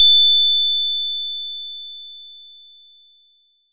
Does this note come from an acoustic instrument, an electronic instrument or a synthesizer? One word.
synthesizer